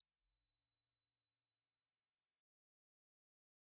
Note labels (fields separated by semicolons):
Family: bass; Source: synthesizer; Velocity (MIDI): 25; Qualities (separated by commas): bright, distorted, fast decay